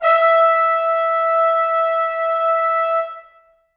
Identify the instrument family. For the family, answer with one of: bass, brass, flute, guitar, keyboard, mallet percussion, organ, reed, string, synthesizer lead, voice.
brass